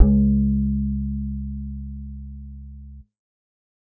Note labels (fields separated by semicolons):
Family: bass; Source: synthesizer; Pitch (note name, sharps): C#2; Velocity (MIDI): 75; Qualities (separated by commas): dark, reverb